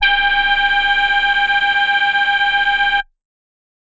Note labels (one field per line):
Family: voice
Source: synthesizer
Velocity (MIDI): 50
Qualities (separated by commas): multiphonic